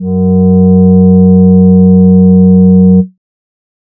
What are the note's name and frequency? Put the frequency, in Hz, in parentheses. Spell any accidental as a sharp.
F#2 (92.5 Hz)